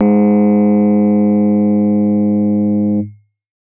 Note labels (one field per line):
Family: keyboard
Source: acoustic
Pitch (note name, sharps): G#2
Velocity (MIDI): 127